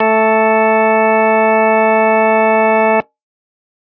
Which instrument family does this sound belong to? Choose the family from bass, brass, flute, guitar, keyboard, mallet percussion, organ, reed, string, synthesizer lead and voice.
organ